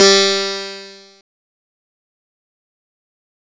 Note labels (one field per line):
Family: guitar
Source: electronic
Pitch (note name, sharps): G3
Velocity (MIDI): 75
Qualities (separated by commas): bright, distorted, fast decay